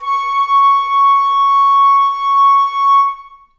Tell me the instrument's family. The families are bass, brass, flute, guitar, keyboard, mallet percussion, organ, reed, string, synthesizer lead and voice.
flute